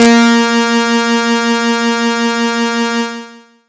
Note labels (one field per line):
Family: bass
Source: synthesizer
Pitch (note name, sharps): A#3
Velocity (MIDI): 127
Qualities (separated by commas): bright, distorted, long release